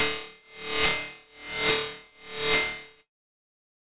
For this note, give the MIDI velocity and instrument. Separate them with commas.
127, electronic guitar